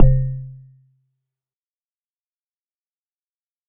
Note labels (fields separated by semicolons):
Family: mallet percussion; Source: electronic; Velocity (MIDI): 25; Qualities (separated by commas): fast decay, percussive